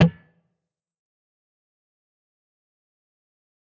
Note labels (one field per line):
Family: guitar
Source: electronic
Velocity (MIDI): 25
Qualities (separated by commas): fast decay, percussive